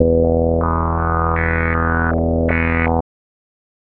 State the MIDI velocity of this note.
75